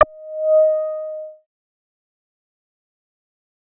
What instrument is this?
synthesizer bass